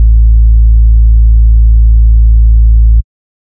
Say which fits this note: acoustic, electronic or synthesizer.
synthesizer